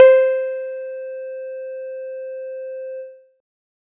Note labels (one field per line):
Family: guitar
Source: synthesizer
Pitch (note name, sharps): C5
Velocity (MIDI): 75